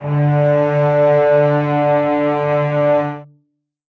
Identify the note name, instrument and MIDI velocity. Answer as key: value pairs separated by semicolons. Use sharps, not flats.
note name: D3; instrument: acoustic string instrument; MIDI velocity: 50